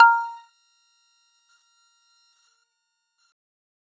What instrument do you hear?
acoustic mallet percussion instrument